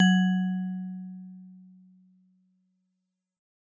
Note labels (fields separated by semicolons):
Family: mallet percussion; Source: acoustic; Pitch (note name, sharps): F#3; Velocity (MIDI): 127